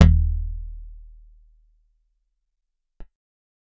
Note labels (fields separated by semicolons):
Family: guitar; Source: acoustic; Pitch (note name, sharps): D#1; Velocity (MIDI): 100; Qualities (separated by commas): dark